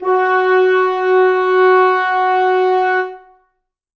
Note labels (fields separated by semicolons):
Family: reed; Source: acoustic; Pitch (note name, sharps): F#4; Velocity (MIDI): 75; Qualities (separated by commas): reverb